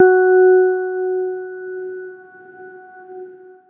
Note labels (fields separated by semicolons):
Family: keyboard; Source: electronic; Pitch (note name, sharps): F#4; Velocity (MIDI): 25; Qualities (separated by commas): dark, long release